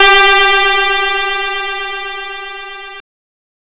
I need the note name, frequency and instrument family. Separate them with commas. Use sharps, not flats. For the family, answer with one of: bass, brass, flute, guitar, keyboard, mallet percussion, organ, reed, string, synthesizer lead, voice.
G4, 392 Hz, guitar